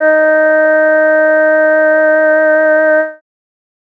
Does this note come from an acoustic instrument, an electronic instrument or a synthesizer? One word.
synthesizer